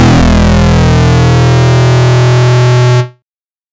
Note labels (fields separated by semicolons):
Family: bass; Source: synthesizer; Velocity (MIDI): 127; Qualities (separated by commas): bright, distorted